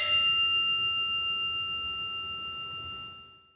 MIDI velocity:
25